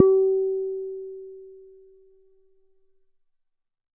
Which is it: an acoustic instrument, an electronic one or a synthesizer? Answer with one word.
synthesizer